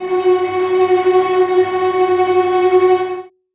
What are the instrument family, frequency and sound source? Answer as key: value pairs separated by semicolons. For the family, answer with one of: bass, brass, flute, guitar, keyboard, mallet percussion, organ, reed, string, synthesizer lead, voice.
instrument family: string; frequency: 370 Hz; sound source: acoustic